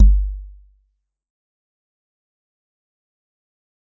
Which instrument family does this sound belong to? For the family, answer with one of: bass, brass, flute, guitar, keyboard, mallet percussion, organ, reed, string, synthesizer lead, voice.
mallet percussion